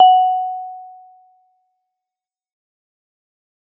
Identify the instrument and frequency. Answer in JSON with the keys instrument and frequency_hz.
{"instrument": "acoustic mallet percussion instrument", "frequency_hz": 740}